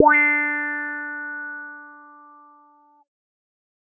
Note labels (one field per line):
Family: bass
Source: synthesizer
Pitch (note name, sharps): D4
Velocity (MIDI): 100